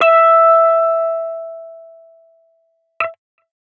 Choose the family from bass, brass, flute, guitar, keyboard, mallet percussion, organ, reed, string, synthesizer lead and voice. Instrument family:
guitar